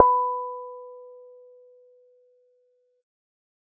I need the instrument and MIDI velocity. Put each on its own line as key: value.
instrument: synthesizer bass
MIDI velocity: 50